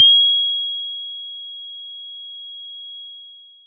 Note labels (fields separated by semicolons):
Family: mallet percussion; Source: acoustic; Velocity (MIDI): 100; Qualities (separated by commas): bright, long release